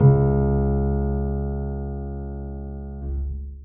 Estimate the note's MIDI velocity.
75